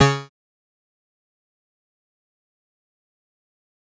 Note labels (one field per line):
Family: bass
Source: synthesizer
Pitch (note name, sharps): C#3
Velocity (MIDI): 127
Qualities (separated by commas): bright, distorted, fast decay, percussive